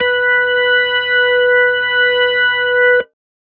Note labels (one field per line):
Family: organ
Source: electronic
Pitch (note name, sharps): B4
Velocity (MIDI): 75